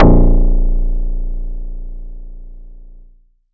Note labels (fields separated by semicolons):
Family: guitar; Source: acoustic; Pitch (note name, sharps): A#0; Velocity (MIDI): 50